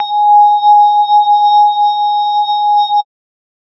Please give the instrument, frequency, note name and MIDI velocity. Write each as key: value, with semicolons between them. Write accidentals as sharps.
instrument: synthesizer mallet percussion instrument; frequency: 830.6 Hz; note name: G#5; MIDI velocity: 25